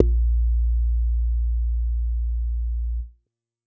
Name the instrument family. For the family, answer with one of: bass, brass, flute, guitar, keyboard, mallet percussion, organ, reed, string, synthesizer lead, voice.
bass